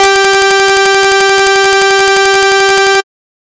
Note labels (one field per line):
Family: bass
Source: synthesizer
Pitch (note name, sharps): G4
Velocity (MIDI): 127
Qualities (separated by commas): bright, distorted